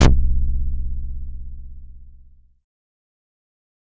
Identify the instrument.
synthesizer bass